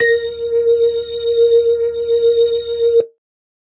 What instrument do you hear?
electronic organ